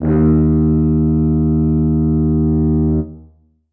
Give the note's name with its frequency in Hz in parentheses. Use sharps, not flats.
D#2 (77.78 Hz)